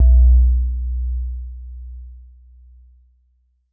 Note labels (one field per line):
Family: keyboard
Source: electronic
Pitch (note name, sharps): B1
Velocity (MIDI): 50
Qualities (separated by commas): dark